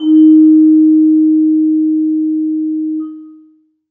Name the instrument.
acoustic mallet percussion instrument